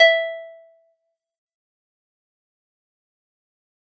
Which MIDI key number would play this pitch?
76